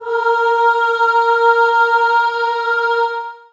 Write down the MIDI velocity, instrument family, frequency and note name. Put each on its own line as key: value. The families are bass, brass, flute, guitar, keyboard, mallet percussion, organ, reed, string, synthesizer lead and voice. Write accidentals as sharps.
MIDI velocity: 75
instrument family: voice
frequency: 466.2 Hz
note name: A#4